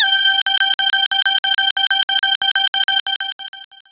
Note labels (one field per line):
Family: synthesizer lead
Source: synthesizer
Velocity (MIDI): 50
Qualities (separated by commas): long release